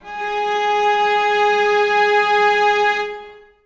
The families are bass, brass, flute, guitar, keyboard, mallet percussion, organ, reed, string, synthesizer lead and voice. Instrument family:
string